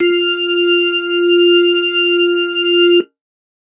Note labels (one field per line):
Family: organ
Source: electronic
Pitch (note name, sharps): F4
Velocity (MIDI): 75